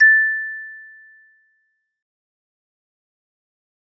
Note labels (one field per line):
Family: mallet percussion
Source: acoustic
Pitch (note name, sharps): A6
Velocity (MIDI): 75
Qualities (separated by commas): fast decay